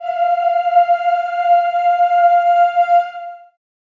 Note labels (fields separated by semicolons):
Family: voice; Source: acoustic; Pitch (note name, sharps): F5; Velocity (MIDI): 50; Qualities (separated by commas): long release, reverb